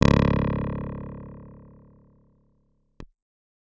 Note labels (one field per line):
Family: keyboard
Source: electronic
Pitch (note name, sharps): C#1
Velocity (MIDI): 127